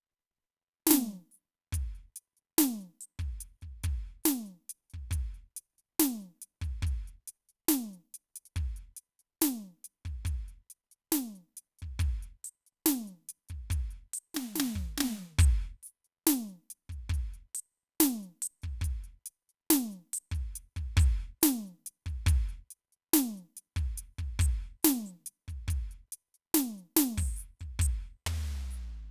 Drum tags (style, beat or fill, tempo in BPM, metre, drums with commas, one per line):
half-time rock
beat
140 BPM
4/4
closed hi-hat, open hi-hat, hi-hat pedal, snare, floor tom, kick